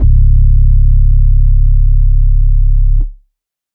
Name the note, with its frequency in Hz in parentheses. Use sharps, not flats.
C#1 (34.65 Hz)